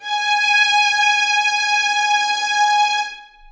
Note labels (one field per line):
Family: string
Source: acoustic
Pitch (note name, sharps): G#5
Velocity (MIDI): 75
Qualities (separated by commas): bright, long release, reverb